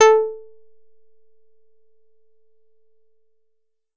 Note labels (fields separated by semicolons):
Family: guitar; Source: synthesizer; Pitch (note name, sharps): A4; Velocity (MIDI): 75; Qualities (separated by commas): percussive